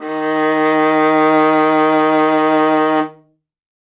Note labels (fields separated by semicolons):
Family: string; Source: acoustic; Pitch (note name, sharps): D#3; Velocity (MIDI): 75; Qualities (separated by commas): reverb